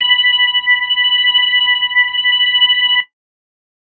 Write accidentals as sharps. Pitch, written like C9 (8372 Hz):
B5 (987.8 Hz)